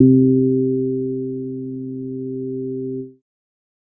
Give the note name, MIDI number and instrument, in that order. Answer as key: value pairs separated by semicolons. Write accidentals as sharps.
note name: C3; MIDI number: 48; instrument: synthesizer bass